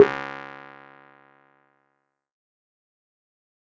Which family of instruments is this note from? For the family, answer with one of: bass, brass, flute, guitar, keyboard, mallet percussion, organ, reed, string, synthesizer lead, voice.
keyboard